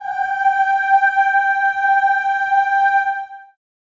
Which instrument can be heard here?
acoustic voice